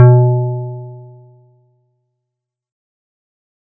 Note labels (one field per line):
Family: keyboard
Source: electronic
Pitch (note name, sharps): B2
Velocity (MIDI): 75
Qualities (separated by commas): fast decay